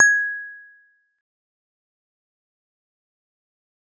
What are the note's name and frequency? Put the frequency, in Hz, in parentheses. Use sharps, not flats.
G#6 (1661 Hz)